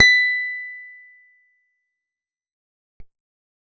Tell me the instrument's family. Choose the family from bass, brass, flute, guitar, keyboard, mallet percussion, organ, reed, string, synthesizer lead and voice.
guitar